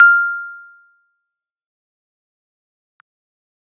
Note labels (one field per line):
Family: keyboard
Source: electronic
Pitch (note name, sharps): F6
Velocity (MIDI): 25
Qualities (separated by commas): fast decay, percussive